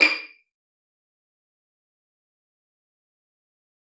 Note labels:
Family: string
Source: acoustic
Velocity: 25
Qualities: fast decay, percussive, reverb

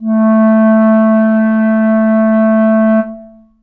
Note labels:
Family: reed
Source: acoustic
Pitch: A3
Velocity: 25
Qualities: dark, long release, reverb

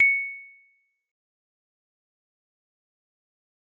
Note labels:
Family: mallet percussion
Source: acoustic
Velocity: 75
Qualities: fast decay, percussive

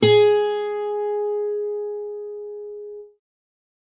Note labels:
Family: guitar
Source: acoustic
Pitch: G#4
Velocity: 100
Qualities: reverb

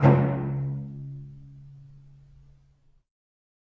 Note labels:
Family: string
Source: acoustic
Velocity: 127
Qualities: reverb

